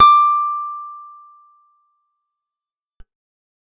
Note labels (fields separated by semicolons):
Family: guitar; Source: acoustic; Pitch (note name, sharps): D6; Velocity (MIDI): 75; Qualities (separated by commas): fast decay